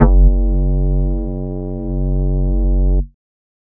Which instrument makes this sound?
synthesizer flute